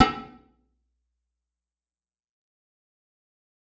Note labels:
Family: guitar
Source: electronic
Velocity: 127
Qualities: bright, fast decay, percussive, reverb

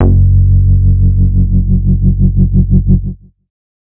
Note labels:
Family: bass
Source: synthesizer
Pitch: F#1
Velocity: 25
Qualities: distorted

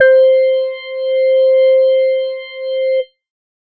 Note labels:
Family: organ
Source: electronic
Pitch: C5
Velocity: 50

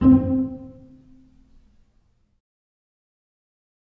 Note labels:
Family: string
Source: acoustic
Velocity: 50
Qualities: dark, fast decay, reverb

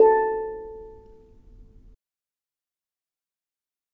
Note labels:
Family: mallet percussion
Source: acoustic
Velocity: 25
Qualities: fast decay, reverb

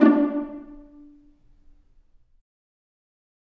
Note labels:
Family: string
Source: acoustic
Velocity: 127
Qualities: dark, fast decay, reverb

